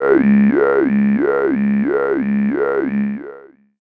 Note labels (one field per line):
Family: voice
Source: synthesizer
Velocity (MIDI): 25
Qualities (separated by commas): long release, non-linear envelope, tempo-synced